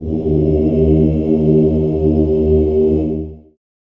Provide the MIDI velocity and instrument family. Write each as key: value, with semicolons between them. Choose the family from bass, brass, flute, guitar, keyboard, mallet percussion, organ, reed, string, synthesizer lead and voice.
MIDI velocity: 100; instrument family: voice